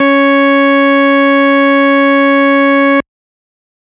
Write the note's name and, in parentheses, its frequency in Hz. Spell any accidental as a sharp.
C#4 (277.2 Hz)